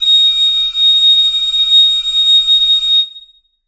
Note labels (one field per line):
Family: reed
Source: acoustic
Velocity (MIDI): 100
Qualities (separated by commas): bright, reverb